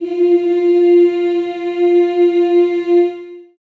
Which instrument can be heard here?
acoustic voice